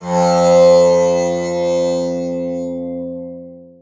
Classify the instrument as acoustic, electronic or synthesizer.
acoustic